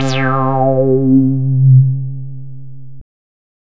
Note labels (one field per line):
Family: bass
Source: synthesizer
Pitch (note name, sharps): C3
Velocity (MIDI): 100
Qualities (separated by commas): bright, distorted